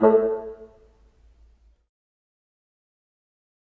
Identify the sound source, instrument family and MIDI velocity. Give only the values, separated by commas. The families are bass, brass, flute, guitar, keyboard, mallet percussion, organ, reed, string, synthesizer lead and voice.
acoustic, reed, 50